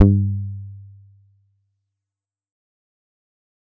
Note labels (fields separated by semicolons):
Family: bass; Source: synthesizer; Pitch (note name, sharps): G2; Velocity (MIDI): 50; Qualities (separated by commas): dark, distorted, fast decay